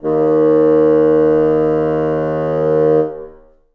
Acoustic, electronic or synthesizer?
acoustic